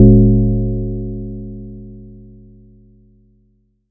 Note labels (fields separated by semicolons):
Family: mallet percussion; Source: acoustic; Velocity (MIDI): 50; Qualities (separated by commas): multiphonic